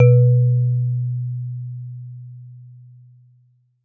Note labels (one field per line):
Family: mallet percussion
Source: acoustic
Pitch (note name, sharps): B2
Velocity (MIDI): 75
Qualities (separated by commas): dark, reverb